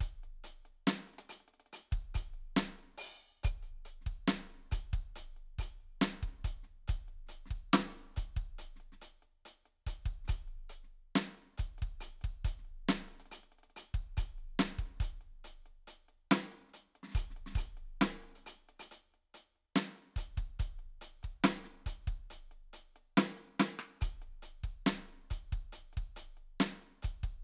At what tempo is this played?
140 BPM